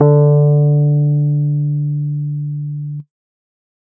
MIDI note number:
50